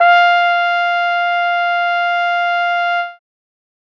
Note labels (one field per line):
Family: brass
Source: acoustic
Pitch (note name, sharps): F5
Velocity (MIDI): 25